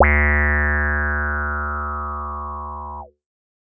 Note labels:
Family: bass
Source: synthesizer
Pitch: D2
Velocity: 127

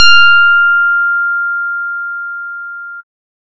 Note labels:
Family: bass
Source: synthesizer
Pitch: F6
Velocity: 50

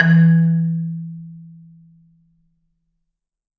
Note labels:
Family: mallet percussion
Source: acoustic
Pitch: E3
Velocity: 127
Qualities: dark, reverb

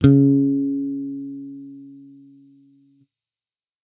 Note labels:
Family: bass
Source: electronic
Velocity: 75

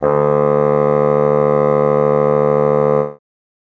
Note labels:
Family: reed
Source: acoustic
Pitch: D2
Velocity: 127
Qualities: bright

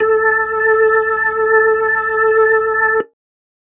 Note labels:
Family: organ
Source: electronic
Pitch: A4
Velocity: 75

